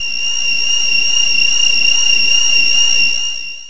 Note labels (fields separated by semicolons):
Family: voice; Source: synthesizer; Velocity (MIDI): 50; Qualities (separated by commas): bright, distorted, long release